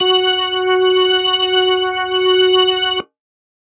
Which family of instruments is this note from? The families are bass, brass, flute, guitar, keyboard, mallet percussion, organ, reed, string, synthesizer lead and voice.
organ